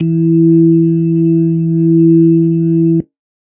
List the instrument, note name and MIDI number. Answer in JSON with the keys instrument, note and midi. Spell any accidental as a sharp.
{"instrument": "electronic organ", "note": "E3", "midi": 52}